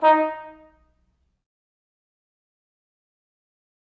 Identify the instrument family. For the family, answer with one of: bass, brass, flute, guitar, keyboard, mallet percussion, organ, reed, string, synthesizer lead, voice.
brass